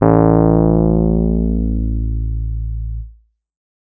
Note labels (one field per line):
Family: keyboard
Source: electronic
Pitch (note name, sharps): A1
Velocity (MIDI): 25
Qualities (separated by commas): distorted